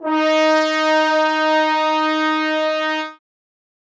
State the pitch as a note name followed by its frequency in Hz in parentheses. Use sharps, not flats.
D#4 (311.1 Hz)